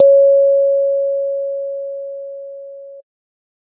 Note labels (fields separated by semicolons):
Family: keyboard; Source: electronic; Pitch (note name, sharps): C#5; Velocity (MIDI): 50